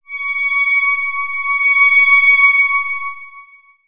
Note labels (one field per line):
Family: synthesizer lead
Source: synthesizer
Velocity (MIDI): 100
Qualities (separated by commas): bright, long release, non-linear envelope